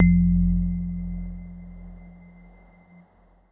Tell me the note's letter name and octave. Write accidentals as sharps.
F1